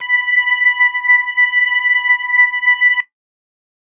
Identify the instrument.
electronic organ